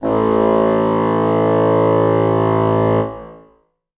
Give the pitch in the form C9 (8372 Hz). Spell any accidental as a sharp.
A1 (55 Hz)